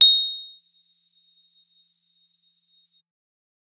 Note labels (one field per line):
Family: guitar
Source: electronic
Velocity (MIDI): 100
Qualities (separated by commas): bright, percussive